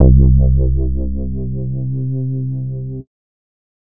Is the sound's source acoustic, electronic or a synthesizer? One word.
synthesizer